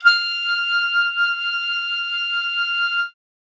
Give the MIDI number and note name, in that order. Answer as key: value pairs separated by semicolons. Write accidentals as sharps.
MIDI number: 89; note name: F6